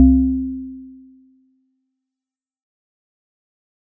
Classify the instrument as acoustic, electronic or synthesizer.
acoustic